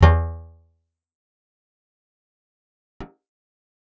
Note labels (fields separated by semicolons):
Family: guitar; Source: acoustic; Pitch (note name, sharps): E2; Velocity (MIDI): 127; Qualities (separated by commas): fast decay, percussive, reverb